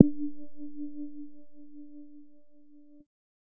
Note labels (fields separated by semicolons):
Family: bass; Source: synthesizer; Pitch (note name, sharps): D4; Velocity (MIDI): 25; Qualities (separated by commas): dark, distorted